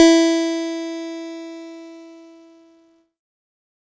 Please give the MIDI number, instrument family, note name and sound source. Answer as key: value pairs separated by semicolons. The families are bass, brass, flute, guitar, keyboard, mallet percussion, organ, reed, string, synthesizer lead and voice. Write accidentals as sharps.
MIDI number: 64; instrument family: keyboard; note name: E4; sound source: electronic